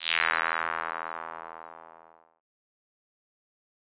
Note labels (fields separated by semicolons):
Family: bass; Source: synthesizer; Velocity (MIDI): 75; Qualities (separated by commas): bright, distorted, fast decay